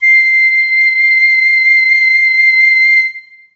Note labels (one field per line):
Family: flute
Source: acoustic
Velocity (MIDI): 75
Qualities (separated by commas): long release, reverb